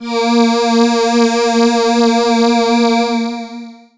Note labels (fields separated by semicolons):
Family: voice; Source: synthesizer; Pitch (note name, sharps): A#3; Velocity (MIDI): 50; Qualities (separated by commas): bright, distorted, long release